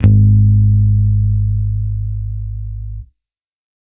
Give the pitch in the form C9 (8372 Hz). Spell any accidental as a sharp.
G#1 (51.91 Hz)